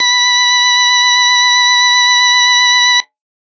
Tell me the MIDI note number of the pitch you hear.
83